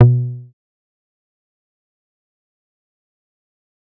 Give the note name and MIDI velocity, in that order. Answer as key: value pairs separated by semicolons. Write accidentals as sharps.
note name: B2; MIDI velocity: 100